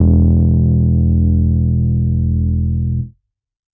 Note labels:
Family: keyboard; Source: electronic; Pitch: E1; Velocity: 100; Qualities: distorted

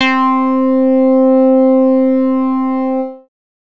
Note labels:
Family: bass; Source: synthesizer; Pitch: C4; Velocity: 50; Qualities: distorted

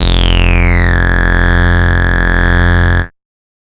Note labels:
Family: bass; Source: synthesizer; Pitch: F1; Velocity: 100; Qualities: bright, distorted, multiphonic

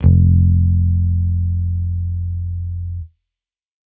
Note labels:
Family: bass; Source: electronic; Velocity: 50

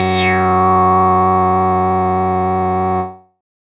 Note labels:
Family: bass; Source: synthesizer; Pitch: F#2; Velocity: 100; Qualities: bright, distorted, non-linear envelope

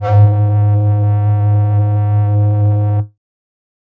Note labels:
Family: flute; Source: synthesizer; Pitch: G#2; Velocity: 75; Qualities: distorted

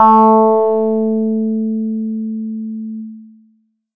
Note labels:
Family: bass; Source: synthesizer; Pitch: A3; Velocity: 75; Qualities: distorted

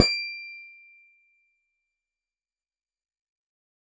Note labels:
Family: keyboard; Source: electronic; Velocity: 127; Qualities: fast decay, percussive

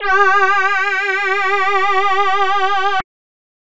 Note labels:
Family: voice; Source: synthesizer; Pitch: G4; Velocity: 127

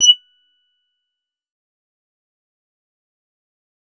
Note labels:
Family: bass; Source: synthesizer; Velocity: 75; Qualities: distorted, fast decay, percussive

